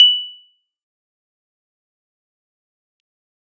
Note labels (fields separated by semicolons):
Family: keyboard; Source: electronic; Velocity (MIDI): 127; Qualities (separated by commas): bright, fast decay, percussive